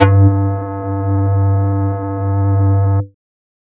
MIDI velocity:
127